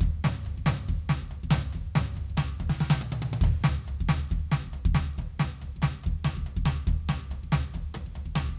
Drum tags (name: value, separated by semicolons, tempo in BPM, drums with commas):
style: punk; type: beat; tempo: 140 BPM; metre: 4/4; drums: snare, cross-stick, high tom, floor tom, kick